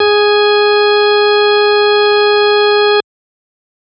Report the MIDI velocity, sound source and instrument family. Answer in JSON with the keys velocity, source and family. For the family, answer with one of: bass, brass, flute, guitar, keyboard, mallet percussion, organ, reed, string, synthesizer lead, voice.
{"velocity": 75, "source": "electronic", "family": "organ"}